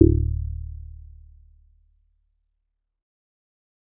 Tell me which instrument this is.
synthesizer bass